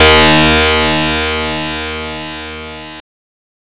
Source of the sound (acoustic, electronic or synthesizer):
synthesizer